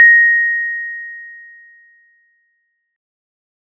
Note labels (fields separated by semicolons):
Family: mallet percussion; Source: acoustic; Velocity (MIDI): 25